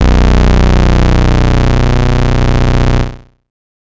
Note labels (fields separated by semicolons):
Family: bass; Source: synthesizer; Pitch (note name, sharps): B0; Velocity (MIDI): 50; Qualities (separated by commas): bright, distorted